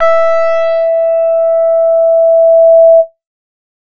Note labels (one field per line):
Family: bass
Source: synthesizer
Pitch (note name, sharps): E5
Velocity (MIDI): 50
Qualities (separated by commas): distorted